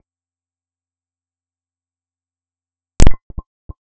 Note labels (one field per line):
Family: bass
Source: synthesizer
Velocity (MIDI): 25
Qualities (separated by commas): reverb